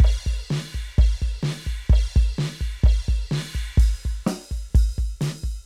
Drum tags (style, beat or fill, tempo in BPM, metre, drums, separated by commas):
rock, beat, 128 BPM, 4/4, crash, open hi-hat, snare, kick